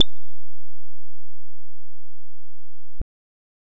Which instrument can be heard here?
synthesizer bass